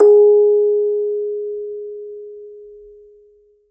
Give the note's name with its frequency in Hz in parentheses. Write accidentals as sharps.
G#4 (415.3 Hz)